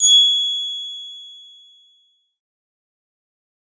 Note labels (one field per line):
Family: synthesizer lead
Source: synthesizer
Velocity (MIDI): 100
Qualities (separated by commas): bright, distorted, fast decay